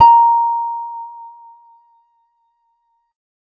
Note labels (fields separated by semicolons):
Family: guitar; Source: acoustic; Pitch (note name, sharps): A#5; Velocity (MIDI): 25